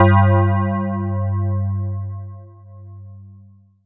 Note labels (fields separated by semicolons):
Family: mallet percussion; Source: electronic; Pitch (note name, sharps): G2; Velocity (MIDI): 100; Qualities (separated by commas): long release